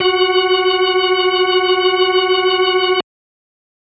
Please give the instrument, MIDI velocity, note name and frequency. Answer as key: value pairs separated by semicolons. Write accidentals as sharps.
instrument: electronic organ; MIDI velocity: 100; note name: F#4; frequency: 370 Hz